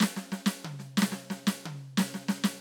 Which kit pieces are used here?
snare and high tom